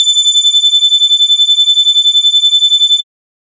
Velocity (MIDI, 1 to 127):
50